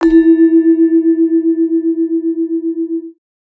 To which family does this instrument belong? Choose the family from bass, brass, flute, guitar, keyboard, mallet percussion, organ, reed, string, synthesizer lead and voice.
mallet percussion